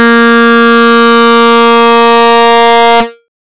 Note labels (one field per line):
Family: bass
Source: synthesizer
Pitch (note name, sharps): A#3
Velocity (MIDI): 75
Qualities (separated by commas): bright, distorted